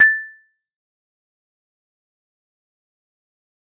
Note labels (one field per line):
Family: mallet percussion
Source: acoustic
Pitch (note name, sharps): A6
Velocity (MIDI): 100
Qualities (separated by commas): fast decay, percussive